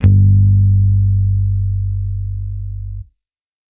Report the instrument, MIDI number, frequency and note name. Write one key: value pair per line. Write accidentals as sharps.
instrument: electronic bass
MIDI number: 31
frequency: 49 Hz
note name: G1